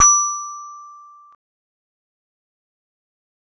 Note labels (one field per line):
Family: mallet percussion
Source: acoustic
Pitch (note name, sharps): D6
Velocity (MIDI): 25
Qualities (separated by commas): bright, fast decay